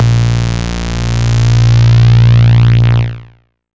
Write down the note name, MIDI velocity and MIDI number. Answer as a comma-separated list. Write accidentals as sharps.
A#1, 127, 34